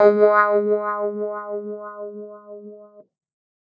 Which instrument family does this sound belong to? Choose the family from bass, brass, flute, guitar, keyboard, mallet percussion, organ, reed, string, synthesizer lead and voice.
keyboard